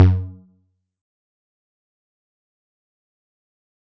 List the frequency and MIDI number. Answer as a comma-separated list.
92.5 Hz, 42